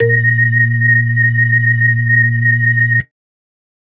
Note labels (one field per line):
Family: organ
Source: electronic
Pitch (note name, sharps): A#2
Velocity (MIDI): 50